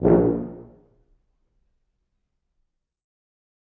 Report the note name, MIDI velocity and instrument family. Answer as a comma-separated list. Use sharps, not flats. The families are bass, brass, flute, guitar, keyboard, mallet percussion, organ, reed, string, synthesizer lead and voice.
A#1, 100, brass